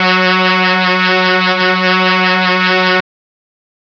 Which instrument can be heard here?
electronic brass instrument